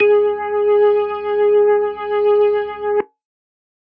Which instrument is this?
electronic organ